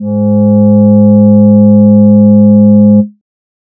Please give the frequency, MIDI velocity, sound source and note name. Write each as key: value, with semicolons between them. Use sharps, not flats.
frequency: 103.8 Hz; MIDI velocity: 25; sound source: synthesizer; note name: G#2